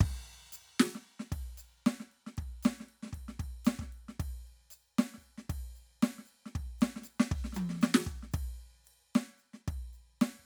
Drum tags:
funk, beat, 115 BPM, 4/4, crash, percussion, snare, high tom, kick

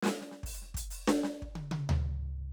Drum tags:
funk, fill, 95 BPM, 4/4, closed hi-hat, open hi-hat, hi-hat pedal, snare, high tom, floor tom, kick

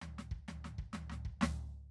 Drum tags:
jazz, fill, 125 BPM, 4/4, snare, floor tom, kick

